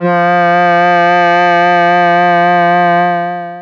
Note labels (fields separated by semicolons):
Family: voice; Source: synthesizer; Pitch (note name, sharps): F3; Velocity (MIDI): 75; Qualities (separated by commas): distorted, long release